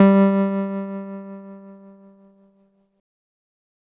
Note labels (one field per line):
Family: keyboard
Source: electronic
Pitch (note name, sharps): G3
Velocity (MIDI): 50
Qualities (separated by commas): distorted